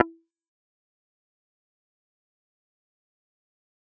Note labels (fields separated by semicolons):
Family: bass; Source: synthesizer; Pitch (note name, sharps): E4; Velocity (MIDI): 100; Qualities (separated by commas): fast decay, percussive